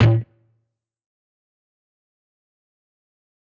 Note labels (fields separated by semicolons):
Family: guitar; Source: electronic; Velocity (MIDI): 127; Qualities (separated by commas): bright, distorted, fast decay, percussive